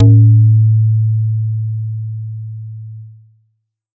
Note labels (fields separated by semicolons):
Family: bass; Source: synthesizer; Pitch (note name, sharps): A2; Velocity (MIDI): 127; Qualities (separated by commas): distorted